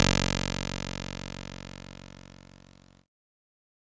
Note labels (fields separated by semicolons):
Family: keyboard; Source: electronic; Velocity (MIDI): 25; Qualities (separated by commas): bright, distorted